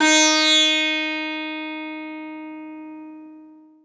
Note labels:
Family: guitar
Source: acoustic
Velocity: 75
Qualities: bright, long release, multiphonic, reverb

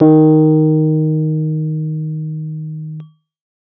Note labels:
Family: keyboard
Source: electronic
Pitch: D#3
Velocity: 100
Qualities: dark

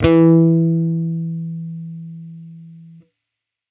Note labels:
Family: bass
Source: electronic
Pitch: E3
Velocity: 100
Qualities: distorted

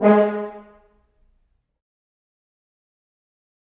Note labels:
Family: brass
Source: acoustic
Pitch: G#3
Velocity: 75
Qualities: fast decay, reverb

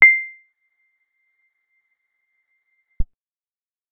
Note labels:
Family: guitar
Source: acoustic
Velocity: 25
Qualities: percussive

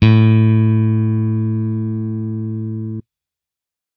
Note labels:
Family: bass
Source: electronic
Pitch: A2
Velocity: 127

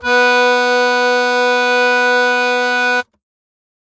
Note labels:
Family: keyboard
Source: acoustic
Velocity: 100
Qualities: bright

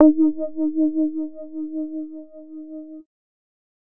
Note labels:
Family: bass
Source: synthesizer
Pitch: D#4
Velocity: 50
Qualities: dark, distorted

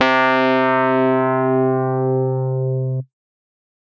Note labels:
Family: keyboard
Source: electronic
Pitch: C3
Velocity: 100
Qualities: distorted

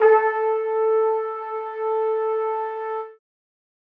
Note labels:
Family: brass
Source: acoustic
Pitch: A4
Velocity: 25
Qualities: reverb

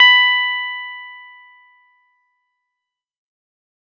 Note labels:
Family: keyboard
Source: electronic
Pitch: B5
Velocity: 50

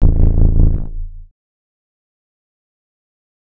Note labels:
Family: bass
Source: synthesizer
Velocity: 75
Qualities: distorted, fast decay, multiphonic

